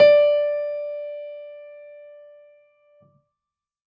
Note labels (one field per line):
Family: keyboard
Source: acoustic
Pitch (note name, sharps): D5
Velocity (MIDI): 100